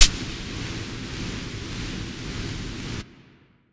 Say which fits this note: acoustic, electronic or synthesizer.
acoustic